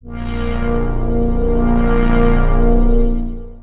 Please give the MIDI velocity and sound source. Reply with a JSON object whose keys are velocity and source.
{"velocity": 75, "source": "synthesizer"}